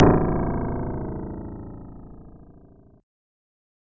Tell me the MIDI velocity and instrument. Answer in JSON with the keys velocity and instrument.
{"velocity": 75, "instrument": "synthesizer lead"}